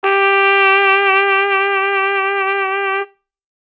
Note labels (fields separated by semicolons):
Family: brass; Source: acoustic; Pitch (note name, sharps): G4; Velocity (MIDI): 75